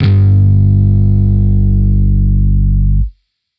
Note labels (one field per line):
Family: bass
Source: electronic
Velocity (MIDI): 100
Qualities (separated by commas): distorted